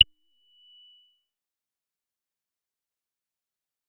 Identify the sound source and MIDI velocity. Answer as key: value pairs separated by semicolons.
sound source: synthesizer; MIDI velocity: 127